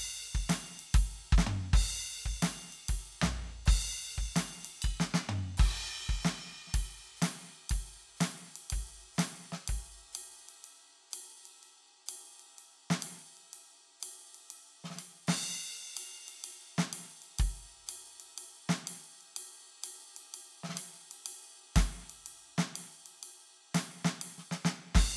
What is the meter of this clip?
4/4